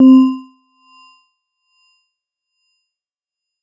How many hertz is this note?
261.6 Hz